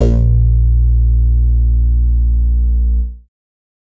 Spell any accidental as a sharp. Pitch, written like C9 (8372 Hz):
A#1 (58.27 Hz)